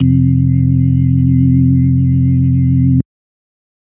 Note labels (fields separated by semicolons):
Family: organ; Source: electronic; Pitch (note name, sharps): F1; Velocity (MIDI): 25; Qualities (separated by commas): dark